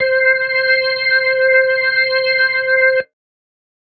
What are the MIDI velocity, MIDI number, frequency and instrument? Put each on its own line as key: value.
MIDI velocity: 75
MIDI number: 72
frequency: 523.3 Hz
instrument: electronic keyboard